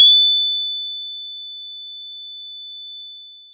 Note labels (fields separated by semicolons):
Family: mallet percussion; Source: acoustic; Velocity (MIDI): 50; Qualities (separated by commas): bright, long release